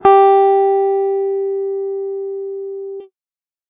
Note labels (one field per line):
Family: guitar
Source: electronic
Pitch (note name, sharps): G4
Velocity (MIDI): 50